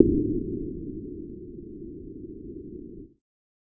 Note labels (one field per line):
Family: bass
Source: synthesizer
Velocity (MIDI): 50